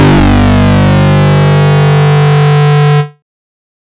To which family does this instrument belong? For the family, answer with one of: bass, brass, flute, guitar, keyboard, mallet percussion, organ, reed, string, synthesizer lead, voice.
bass